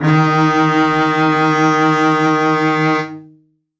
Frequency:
155.6 Hz